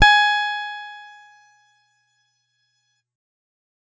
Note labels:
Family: guitar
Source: electronic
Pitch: G#5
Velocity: 100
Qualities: bright

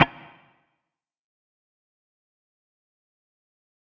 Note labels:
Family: guitar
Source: electronic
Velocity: 127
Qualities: distorted, fast decay, percussive

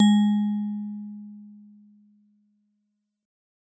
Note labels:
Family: mallet percussion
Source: acoustic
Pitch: G#3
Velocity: 100

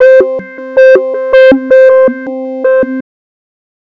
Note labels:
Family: bass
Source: synthesizer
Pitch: C5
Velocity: 75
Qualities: tempo-synced

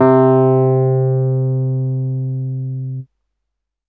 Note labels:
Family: keyboard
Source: electronic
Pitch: C3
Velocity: 100

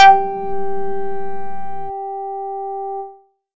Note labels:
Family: bass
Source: synthesizer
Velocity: 75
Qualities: distorted

